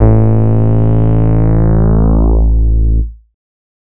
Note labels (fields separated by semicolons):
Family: bass; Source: synthesizer; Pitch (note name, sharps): A1; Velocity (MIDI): 50; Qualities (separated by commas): distorted